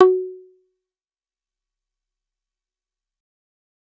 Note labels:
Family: bass; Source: synthesizer; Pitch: F#4; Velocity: 75; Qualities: fast decay, percussive

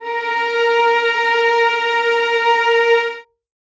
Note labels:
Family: string; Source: acoustic; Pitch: A#4; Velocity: 75; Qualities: reverb

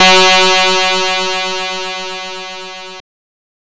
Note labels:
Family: guitar; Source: synthesizer; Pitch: F#3; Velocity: 127; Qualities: bright, distorted

